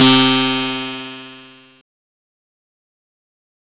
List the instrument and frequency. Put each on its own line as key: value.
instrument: electronic guitar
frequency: 130.8 Hz